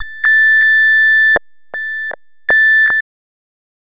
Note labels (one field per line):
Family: bass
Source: synthesizer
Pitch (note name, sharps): A6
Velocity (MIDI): 50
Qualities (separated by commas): tempo-synced